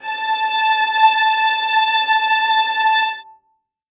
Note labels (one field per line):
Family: string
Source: acoustic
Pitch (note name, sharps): A5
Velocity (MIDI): 100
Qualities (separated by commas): reverb